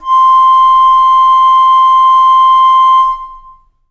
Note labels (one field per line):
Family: flute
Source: acoustic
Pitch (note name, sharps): C6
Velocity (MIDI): 25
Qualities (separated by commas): long release, reverb